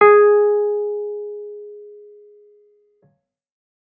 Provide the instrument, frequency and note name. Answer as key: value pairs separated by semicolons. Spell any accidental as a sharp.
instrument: electronic keyboard; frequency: 415.3 Hz; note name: G#4